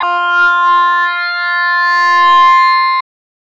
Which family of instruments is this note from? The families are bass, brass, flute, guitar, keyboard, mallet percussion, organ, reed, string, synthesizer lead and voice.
voice